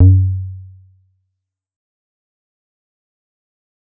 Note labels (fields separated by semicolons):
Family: bass; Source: synthesizer; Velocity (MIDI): 25; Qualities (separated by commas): fast decay, percussive